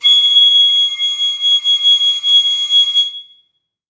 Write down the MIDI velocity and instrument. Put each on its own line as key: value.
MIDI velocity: 75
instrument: acoustic flute